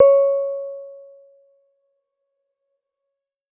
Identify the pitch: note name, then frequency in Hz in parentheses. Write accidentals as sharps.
C#5 (554.4 Hz)